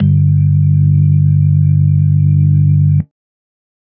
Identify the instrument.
electronic organ